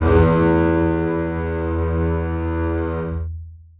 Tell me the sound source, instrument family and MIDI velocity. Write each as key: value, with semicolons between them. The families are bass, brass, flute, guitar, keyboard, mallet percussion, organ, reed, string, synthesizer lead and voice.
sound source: acoustic; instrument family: string; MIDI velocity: 127